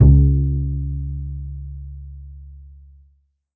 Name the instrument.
acoustic string instrument